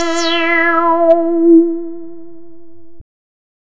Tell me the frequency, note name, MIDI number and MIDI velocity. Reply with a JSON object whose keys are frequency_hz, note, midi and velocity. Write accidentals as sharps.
{"frequency_hz": 329.6, "note": "E4", "midi": 64, "velocity": 127}